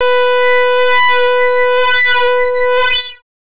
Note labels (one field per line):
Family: bass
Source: synthesizer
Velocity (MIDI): 75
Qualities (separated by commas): distorted, non-linear envelope